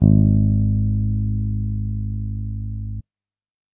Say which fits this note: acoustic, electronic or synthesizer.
electronic